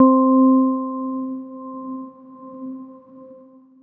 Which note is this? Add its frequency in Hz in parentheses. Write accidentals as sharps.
C4 (261.6 Hz)